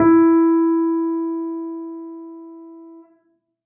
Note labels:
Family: keyboard; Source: acoustic; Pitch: E4; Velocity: 50; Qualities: dark, reverb

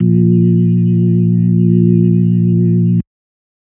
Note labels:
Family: organ; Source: electronic; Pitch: A#1; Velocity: 25; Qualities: dark

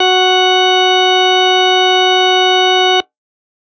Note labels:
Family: organ; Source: electronic; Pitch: F#4; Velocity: 100

